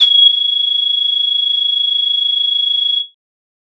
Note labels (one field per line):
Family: flute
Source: synthesizer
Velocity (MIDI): 127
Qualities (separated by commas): bright, distorted